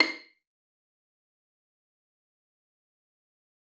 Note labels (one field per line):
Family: string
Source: acoustic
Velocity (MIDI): 50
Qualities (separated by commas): fast decay, percussive, reverb